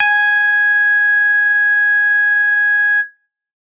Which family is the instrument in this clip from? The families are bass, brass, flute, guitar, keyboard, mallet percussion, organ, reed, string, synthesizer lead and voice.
bass